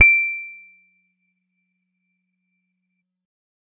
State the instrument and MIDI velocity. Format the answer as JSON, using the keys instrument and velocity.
{"instrument": "electronic guitar", "velocity": 50}